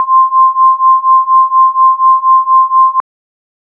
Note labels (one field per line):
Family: organ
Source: electronic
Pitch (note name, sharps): C6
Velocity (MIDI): 50